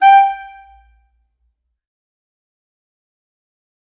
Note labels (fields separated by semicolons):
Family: reed; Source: acoustic; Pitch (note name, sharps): G5; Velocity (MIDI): 127; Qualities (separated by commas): fast decay, percussive, reverb